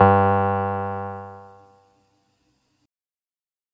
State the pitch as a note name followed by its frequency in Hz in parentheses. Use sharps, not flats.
G2 (98 Hz)